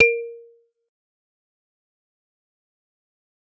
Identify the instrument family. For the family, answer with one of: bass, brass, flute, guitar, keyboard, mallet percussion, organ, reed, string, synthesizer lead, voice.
mallet percussion